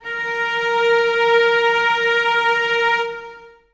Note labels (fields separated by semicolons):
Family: string; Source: acoustic; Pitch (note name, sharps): A#4; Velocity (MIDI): 75; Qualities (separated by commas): long release, reverb